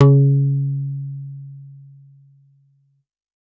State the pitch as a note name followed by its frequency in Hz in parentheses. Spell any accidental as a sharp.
C#3 (138.6 Hz)